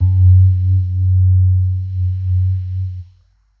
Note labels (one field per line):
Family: keyboard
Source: electronic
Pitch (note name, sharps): F#2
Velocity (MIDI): 25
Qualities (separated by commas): dark